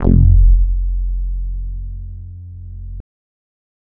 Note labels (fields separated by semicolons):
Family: bass; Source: synthesizer; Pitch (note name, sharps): F1; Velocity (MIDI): 50; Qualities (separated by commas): dark, distorted